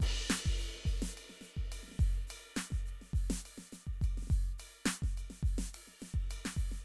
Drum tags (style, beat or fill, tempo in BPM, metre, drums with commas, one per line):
Afro-Cuban
beat
105 BPM
4/4
ride, ride bell, hi-hat pedal, snare, kick